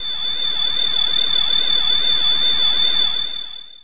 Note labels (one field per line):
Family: voice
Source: synthesizer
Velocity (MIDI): 75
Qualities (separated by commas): bright, distorted, long release